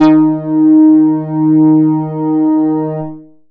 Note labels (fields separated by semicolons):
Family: bass; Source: synthesizer; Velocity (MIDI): 75; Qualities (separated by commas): distorted